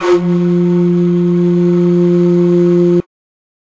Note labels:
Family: flute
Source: acoustic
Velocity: 127

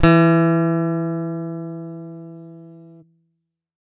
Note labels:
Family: guitar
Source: electronic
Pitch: E3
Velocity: 100

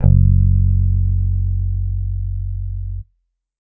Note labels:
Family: bass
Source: electronic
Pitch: F#1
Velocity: 75

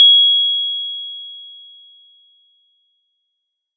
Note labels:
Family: mallet percussion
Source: acoustic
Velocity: 50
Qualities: bright

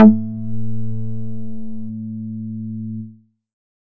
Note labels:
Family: bass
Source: synthesizer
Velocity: 50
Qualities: distorted

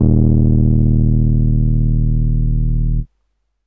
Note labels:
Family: keyboard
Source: electronic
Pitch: D#1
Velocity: 75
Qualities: distorted

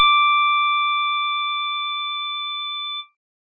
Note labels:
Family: organ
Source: electronic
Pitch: D6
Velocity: 75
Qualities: bright

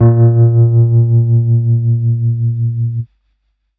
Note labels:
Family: keyboard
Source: electronic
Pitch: A#2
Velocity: 75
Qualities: distorted

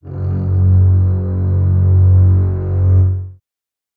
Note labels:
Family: string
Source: acoustic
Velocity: 50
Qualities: dark, reverb

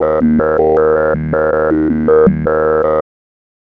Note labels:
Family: bass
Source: synthesizer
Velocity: 100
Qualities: tempo-synced

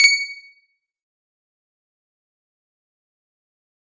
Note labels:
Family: guitar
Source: electronic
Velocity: 100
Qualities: fast decay, percussive

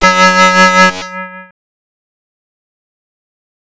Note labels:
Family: bass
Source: synthesizer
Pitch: F#3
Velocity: 50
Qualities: distorted, fast decay, multiphonic

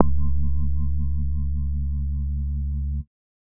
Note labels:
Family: bass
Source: synthesizer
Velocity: 25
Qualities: distorted

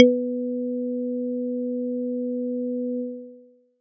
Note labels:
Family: mallet percussion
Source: acoustic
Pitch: B3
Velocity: 127

